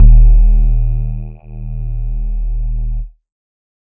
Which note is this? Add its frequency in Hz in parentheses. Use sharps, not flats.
D#1 (38.89 Hz)